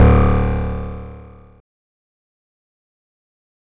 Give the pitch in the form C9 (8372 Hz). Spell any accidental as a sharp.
D1 (36.71 Hz)